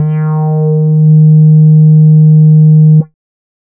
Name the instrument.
synthesizer bass